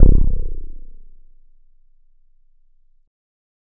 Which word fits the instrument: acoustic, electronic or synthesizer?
electronic